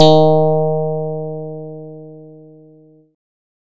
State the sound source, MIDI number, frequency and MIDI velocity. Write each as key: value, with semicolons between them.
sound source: synthesizer; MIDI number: 51; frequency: 155.6 Hz; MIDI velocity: 100